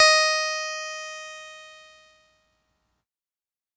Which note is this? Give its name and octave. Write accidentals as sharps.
D#5